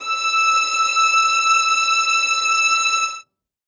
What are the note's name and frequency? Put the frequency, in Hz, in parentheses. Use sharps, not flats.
E6 (1319 Hz)